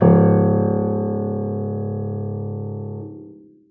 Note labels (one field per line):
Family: keyboard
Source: acoustic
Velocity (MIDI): 75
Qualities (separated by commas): reverb